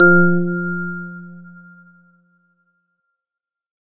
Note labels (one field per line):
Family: organ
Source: electronic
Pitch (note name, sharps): F3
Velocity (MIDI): 75